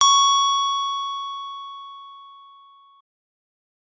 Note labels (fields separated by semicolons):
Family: keyboard; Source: electronic; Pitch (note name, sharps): C#6; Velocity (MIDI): 100; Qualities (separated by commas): distorted